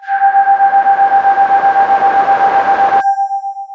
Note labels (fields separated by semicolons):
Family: voice; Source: synthesizer; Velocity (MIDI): 127; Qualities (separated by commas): distorted, long release